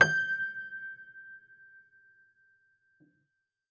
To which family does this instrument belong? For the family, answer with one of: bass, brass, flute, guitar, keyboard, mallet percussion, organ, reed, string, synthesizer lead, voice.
keyboard